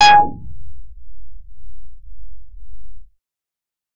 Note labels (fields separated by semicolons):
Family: bass; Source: synthesizer; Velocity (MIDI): 127